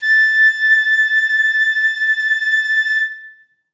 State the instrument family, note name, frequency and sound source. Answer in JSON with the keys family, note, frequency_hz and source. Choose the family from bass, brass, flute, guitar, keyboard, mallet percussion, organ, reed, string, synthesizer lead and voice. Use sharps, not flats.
{"family": "flute", "note": "A6", "frequency_hz": 1760, "source": "acoustic"}